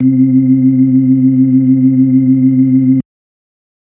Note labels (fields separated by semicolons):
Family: organ; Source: electronic; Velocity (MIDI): 127; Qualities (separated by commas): dark